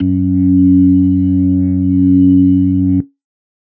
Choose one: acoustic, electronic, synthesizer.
electronic